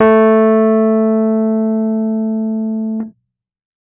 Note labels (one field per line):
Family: keyboard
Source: electronic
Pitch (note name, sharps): A3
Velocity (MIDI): 127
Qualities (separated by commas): dark